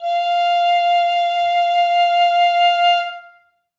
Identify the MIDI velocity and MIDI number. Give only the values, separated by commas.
127, 77